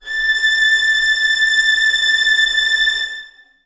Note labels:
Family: string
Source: acoustic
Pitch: A6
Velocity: 50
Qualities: bright, reverb

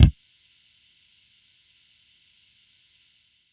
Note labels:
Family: bass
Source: electronic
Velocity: 50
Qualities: distorted, percussive

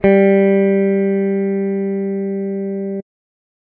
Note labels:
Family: guitar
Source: electronic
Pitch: G3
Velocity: 25

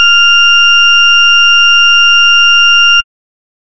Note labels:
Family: bass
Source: synthesizer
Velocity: 100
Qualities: distorted

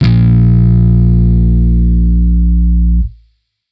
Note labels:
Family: bass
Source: electronic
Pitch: A#1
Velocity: 127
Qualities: distorted

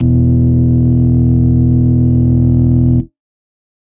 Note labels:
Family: organ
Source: electronic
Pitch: E1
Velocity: 75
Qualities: distorted

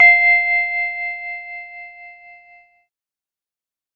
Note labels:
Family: keyboard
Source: electronic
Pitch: F5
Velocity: 50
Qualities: reverb

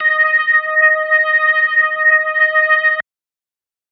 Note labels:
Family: organ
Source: electronic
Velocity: 100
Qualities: distorted

